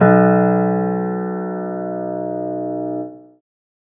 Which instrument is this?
acoustic keyboard